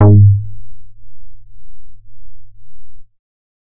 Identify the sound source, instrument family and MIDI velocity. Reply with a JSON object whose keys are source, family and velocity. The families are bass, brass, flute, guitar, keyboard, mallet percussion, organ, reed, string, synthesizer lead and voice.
{"source": "synthesizer", "family": "bass", "velocity": 75}